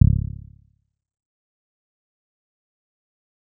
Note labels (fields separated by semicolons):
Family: bass; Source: synthesizer; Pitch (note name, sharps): C#1; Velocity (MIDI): 50; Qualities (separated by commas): dark, fast decay, percussive